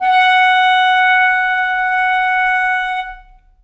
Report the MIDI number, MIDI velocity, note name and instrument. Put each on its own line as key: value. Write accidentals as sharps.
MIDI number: 78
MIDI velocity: 50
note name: F#5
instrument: acoustic reed instrument